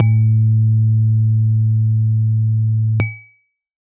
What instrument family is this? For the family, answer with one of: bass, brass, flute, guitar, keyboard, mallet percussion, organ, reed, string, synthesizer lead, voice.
keyboard